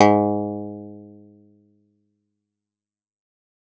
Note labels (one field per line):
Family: guitar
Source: acoustic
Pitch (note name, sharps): G#2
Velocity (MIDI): 75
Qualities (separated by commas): fast decay, reverb